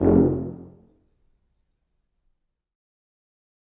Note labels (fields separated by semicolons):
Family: brass; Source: acoustic; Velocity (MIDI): 100; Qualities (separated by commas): dark, fast decay, reverb